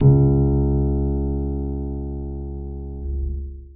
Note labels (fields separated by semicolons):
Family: keyboard; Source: acoustic; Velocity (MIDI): 50; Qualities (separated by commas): dark, reverb